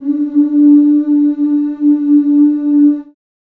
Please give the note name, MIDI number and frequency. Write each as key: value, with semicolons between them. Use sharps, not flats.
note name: D4; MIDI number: 62; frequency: 293.7 Hz